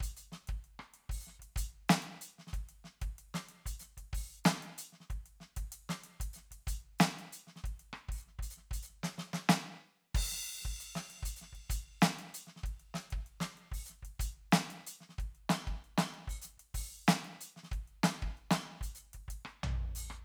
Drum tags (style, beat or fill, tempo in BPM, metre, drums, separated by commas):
funk, beat, 95 BPM, 4/4, crash, closed hi-hat, open hi-hat, hi-hat pedal, snare, cross-stick, floor tom, kick